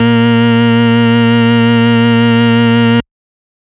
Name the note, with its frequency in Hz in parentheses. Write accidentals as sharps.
A#2 (116.5 Hz)